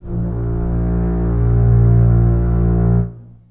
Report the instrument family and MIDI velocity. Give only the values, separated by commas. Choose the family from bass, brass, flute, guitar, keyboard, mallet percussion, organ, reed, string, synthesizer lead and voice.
string, 25